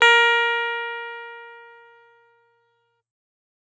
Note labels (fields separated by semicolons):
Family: guitar; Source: electronic; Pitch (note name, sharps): A#4; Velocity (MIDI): 75